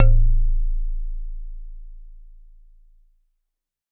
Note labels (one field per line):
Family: mallet percussion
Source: acoustic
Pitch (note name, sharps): A0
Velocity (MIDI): 100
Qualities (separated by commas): dark